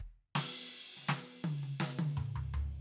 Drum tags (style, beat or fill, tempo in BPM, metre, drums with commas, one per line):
soft pop
fill
83 BPM
4/4
ride, open hi-hat, snare, high tom, mid tom, floor tom, kick